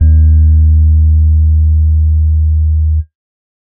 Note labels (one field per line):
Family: keyboard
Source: electronic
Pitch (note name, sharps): D#2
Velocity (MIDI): 50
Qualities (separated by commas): dark